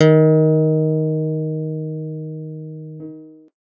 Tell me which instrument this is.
electronic guitar